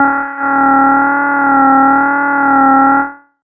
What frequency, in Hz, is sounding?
277.2 Hz